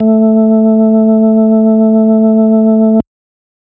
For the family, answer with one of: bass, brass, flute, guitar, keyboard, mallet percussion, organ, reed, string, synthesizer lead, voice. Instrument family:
organ